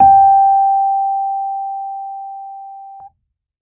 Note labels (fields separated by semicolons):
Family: keyboard; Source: electronic; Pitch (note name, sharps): G5; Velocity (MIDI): 50